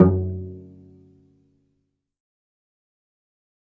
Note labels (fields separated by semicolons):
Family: string; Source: acoustic; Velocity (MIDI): 75; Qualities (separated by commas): dark, fast decay, percussive, reverb